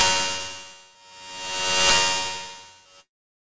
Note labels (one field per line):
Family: guitar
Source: electronic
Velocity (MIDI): 25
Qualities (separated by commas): bright, distorted